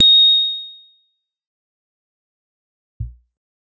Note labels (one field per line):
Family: guitar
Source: electronic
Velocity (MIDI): 75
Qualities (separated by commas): bright, distorted, fast decay